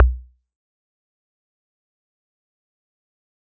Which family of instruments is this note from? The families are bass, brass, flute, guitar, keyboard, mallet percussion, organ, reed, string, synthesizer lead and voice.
mallet percussion